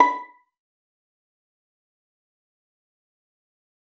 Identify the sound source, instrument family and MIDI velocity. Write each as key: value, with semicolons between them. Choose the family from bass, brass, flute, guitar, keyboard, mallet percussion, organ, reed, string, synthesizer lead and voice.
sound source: acoustic; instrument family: string; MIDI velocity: 25